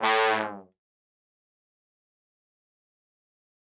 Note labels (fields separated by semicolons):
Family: brass; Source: acoustic; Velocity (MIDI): 100; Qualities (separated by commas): bright, fast decay, reverb